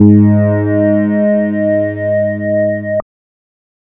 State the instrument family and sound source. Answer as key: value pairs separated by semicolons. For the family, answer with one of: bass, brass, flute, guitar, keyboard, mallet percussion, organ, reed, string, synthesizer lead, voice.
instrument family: bass; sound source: synthesizer